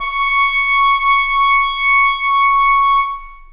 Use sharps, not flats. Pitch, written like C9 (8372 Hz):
C#6 (1109 Hz)